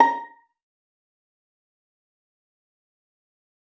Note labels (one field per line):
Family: string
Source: acoustic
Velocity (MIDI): 25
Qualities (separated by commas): fast decay, percussive, reverb